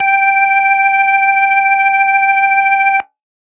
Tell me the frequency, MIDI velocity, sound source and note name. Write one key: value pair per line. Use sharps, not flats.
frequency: 784 Hz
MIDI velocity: 127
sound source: electronic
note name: G5